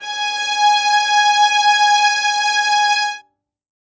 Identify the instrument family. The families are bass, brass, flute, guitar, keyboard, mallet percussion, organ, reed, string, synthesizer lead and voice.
string